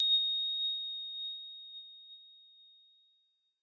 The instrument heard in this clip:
electronic keyboard